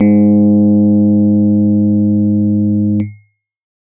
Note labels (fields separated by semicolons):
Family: keyboard; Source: electronic; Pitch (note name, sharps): G#2; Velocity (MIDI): 100